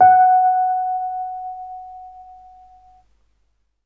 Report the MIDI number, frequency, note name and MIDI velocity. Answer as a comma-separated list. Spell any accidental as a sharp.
78, 740 Hz, F#5, 50